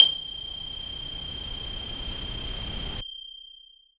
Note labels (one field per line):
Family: voice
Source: synthesizer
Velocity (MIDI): 25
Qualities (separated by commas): distorted, long release